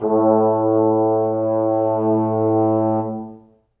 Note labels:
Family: brass; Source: acoustic; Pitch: A2; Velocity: 25; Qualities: dark, reverb

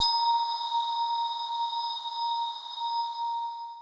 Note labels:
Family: mallet percussion; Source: electronic; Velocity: 127; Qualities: bright, long release, non-linear envelope

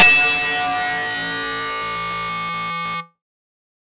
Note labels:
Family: bass; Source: synthesizer; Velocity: 100; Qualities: bright, distorted

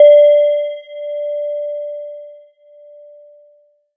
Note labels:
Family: mallet percussion; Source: electronic; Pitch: D5; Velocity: 25; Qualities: long release, multiphonic

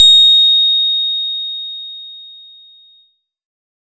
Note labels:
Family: guitar; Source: acoustic; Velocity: 50; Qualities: bright

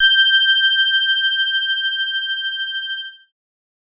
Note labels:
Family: bass; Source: synthesizer; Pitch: G6; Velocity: 100

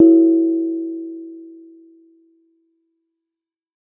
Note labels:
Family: mallet percussion; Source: acoustic; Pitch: E4; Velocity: 100; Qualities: reverb

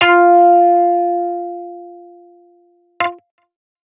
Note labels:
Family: guitar; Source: electronic; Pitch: F4; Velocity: 75; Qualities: distorted

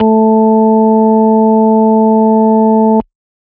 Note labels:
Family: organ; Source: electronic; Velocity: 75

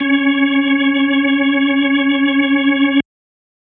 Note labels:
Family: organ; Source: electronic; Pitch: C#4; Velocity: 127

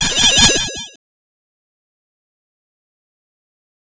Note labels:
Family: bass; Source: synthesizer; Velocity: 25; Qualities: bright, distorted, fast decay, multiphonic

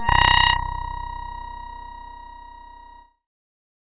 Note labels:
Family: keyboard; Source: synthesizer; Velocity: 100; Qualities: bright, distorted

